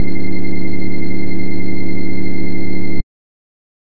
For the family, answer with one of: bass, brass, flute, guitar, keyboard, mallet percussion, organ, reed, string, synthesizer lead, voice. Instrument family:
bass